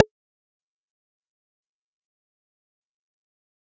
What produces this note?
synthesizer bass